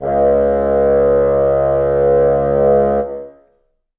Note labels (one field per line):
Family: reed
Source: acoustic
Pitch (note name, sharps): C#2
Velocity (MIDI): 100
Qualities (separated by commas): reverb